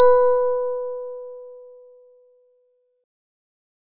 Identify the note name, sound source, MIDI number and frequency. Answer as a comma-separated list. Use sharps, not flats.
B4, electronic, 71, 493.9 Hz